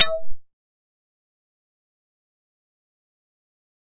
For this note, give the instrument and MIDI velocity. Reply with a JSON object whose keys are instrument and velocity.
{"instrument": "synthesizer bass", "velocity": 75}